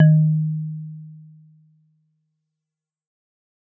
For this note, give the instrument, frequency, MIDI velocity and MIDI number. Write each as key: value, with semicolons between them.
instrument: acoustic mallet percussion instrument; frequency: 155.6 Hz; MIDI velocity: 75; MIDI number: 51